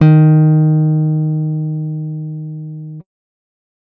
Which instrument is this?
acoustic guitar